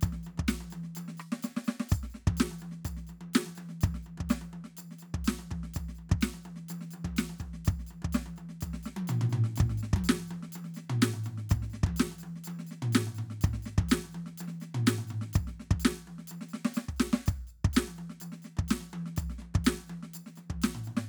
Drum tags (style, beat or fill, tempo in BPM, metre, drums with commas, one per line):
prog rock
beat
125 BPM
4/4
percussion, snare, cross-stick, high tom, floor tom, kick